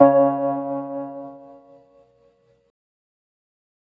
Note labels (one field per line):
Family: organ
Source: electronic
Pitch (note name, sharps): C#3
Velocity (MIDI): 127